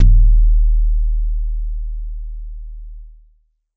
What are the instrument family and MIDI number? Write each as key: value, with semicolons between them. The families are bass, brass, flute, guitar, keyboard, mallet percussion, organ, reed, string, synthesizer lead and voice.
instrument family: bass; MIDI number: 27